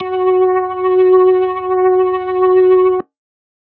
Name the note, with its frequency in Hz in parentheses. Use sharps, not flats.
F#4 (370 Hz)